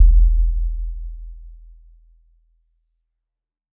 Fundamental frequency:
41.2 Hz